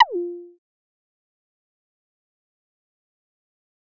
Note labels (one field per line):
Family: bass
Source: synthesizer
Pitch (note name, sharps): F4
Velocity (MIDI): 50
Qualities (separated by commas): fast decay, percussive